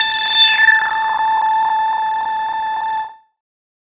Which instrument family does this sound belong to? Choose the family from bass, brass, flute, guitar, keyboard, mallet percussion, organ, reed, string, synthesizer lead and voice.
bass